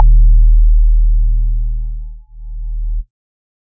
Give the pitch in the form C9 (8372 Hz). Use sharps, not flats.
D#1 (38.89 Hz)